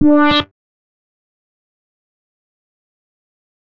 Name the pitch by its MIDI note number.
62